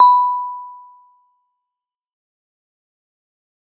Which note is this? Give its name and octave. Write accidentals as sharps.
B5